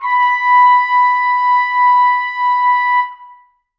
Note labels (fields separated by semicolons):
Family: brass; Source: acoustic; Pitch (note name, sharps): B5; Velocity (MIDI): 75; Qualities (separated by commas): reverb